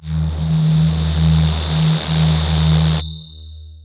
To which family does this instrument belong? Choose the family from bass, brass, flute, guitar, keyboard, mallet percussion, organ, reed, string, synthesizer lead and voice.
voice